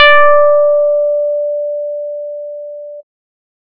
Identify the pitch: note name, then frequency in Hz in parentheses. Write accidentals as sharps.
D5 (587.3 Hz)